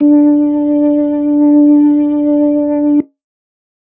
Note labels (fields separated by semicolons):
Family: organ; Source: electronic; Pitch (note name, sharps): D4; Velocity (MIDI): 50; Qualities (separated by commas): dark